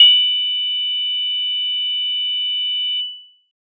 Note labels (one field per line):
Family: keyboard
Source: electronic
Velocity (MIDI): 25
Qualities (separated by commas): bright